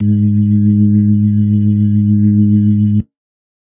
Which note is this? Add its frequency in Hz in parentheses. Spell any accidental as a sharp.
G#2 (103.8 Hz)